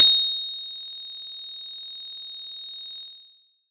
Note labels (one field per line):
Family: mallet percussion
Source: acoustic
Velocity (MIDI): 100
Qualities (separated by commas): bright, distorted